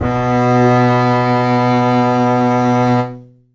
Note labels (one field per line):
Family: string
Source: acoustic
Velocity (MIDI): 50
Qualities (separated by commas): reverb